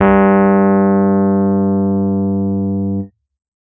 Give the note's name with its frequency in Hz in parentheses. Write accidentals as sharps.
G2 (98 Hz)